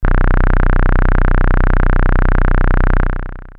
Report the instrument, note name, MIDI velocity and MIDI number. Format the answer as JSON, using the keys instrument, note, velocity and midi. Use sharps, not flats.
{"instrument": "synthesizer bass", "note": "B0", "velocity": 100, "midi": 23}